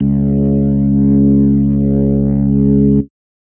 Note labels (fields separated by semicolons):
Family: organ; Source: electronic; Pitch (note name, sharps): C#2; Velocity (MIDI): 100; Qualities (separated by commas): distorted